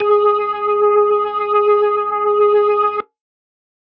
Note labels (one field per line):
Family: organ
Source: electronic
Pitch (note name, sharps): G#4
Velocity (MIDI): 100